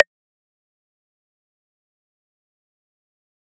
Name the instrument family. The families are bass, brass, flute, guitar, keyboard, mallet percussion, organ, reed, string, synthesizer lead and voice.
mallet percussion